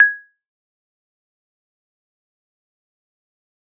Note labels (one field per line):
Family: mallet percussion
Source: acoustic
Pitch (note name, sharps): G#6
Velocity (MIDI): 50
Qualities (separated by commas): fast decay, percussive